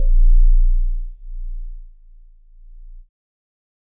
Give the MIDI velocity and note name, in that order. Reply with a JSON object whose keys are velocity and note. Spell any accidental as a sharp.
{"velocity": 25, "note": "A#0"}